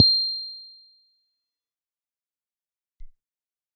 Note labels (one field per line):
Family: keyboard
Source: electronic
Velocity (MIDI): 50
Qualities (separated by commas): fast decay